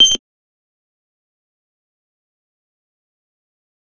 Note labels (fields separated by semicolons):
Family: bass; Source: synthesizer; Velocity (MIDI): 50; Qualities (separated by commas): bright, distorted, fast decay, percussive